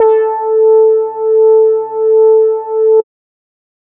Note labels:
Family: bass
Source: synthesizer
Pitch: A4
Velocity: 25

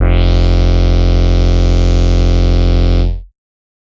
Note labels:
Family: bass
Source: synthesizer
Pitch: F1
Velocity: 50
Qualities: bright, distorted

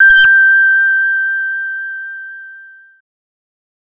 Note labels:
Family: bass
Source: synthesizer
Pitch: G6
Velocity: 100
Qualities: distorted

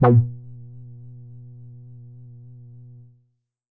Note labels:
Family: bass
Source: synthesizer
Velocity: 25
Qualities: distorted, tempo-synced

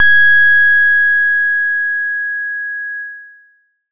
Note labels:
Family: bass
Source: synthesizer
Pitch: G#6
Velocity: 50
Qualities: distorted

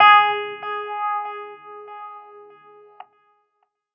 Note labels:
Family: keyboard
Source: electronic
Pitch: G#4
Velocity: 25

